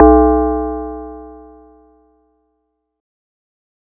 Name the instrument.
acoustic mallet percussion instrument